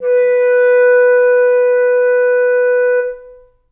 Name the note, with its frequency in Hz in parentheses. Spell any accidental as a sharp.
B4 (493.9 Hz)